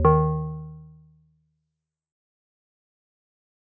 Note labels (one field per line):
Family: mallet percussion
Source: acoustic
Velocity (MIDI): 100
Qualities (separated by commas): dark, fast decay, multiphonic